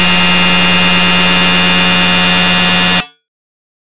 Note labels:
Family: bass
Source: synthesizer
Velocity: 25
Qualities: bright, distorted

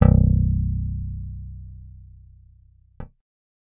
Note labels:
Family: bass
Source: synthesizer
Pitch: B0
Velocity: 100

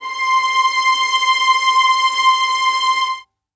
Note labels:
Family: string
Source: acoustic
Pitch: C6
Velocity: 100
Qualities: reverb

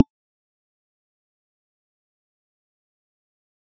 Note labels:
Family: mallet percussion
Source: acoustic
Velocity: 25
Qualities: fast decay, percussive

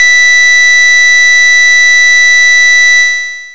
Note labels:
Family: bass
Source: synthesizer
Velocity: 25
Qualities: bright, distorted, long release

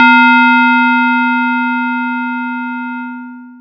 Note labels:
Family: mallet percussion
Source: acoustic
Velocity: 50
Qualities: distorted, long release

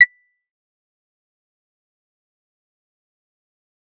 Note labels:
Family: bass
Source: synthesizer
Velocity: 127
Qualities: fast decay, percussive

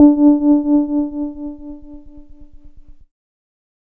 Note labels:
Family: keyboard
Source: electronic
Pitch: D4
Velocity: 100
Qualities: dark

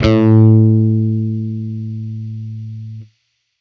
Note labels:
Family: bass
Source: electronic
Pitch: A2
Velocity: 50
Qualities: distorted

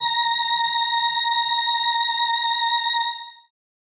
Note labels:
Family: keyboard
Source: synthesizer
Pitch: A#5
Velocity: 50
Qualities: bright

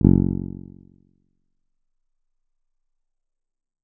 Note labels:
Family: guitar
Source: acoustic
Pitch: F#1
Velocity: 25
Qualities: dark

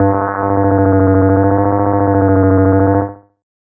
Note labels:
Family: bass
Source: synthesizer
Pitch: G2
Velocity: 100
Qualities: distorted, tempo-synced

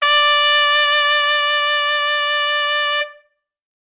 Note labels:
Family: brass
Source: acoustic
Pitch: D5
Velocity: 100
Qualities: bright

